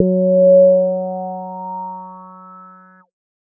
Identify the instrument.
synthesizer bass